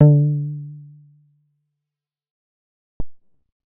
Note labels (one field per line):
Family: bass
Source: synthesizer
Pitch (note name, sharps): D3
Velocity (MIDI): 25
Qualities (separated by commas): dark, fast decay